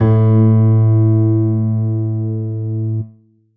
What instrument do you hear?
electronic keyboard